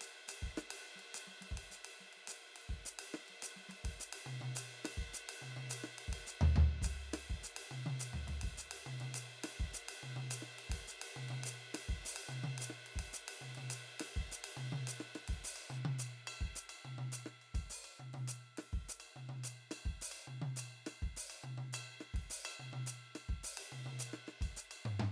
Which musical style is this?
Afro-Cuban